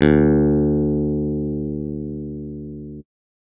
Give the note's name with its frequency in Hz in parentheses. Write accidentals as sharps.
D2 (73.42 Hz)